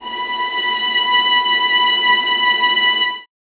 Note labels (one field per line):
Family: string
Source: acoustic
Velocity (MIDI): 75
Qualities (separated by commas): reverb